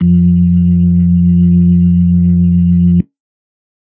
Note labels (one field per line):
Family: organ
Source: electronic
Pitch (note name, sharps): F2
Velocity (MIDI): 127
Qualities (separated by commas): dark